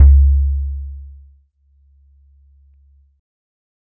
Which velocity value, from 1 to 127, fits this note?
25